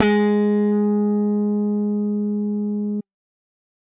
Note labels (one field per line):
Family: bass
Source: electronic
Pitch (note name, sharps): G#3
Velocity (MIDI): 100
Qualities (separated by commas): bright